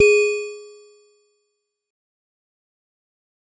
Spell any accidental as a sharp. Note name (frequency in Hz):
G#4 (415.3 Hz)